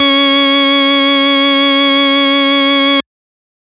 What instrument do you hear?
electronic organ